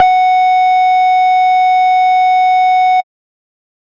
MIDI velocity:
75